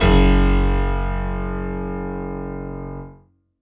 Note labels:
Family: keyboard; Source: acoustic; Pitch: F#1; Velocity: 127; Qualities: bright, reverb

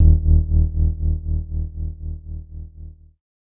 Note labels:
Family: keyboard; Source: electronic; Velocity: 75; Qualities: dark

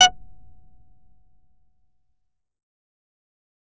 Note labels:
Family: bass; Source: synthesizer; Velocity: 25; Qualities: fast decay, percussive

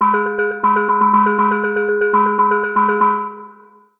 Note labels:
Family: mallet percussion; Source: synthesizer; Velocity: 127; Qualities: long release, multiphonic, percussive, tempo-synced

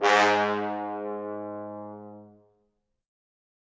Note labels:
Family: brass; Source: acoustic; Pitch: G#2; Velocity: 25; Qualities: bright, reverb

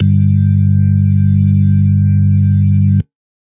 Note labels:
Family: organ; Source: electronic; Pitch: G1; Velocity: 100; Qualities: dark

